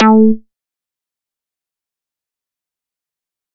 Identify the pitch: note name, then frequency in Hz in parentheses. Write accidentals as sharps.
A3 (220 Hz)